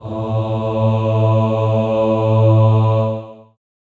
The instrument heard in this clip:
acoustic voice